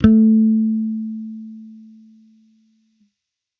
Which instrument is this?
electronic bass